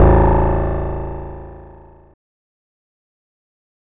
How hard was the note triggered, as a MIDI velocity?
75